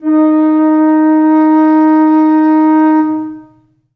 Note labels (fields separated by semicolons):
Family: flute; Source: acoustic; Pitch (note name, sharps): D#4; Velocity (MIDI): 25; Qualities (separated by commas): long release, reverb